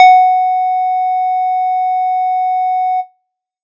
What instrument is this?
synthesizer bass